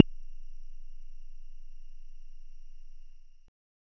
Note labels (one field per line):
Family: bass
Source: synthesizer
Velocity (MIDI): 25